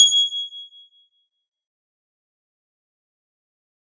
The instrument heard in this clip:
synthesizer guitar